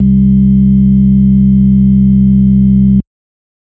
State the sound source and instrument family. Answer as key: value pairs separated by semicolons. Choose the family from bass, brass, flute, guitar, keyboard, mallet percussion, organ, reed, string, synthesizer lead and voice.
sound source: electronic; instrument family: organ